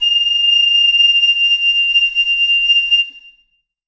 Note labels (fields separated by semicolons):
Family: reed; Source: acoustic; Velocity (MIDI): 25; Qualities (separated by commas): bright, reverb